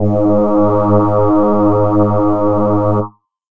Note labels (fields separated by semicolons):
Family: voice; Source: synthesizer; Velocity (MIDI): 100; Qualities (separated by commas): multiphonic